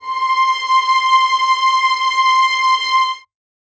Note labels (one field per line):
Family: string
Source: acoustic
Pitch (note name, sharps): C6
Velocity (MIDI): 75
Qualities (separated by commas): reverb